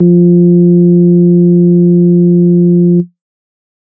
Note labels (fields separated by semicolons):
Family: organ; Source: electronic; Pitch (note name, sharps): F3; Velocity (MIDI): 100; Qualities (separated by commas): dark